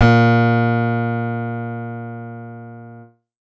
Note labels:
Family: keyboard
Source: synthesizer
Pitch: A#2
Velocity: 127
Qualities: distorted

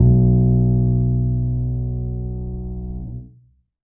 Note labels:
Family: keyboard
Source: acoustic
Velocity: 25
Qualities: dark, reverb

